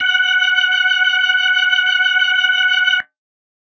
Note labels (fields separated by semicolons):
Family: organ; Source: electronic; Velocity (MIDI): 75; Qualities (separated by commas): reverb